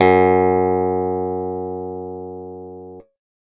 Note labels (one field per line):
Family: keyboard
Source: electronic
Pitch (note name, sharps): F#2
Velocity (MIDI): 127